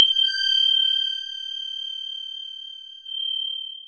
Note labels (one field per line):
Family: mallet percussion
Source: electronic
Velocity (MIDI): 100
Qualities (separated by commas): bright, distorted, long release, non-linear envelope